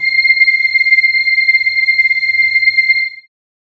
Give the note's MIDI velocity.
75